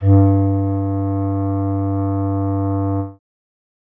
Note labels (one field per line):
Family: reed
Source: acoustic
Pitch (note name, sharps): G2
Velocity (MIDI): 25